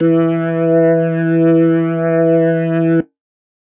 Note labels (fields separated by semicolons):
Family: organ; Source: electronic; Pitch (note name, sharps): E3; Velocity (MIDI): 25; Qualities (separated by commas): distorted